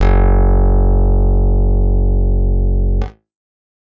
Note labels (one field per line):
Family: guitar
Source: acoustic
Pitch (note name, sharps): F#1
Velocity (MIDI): 127